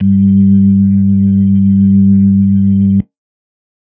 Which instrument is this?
electronic organ